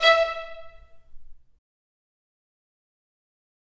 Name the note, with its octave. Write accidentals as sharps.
E5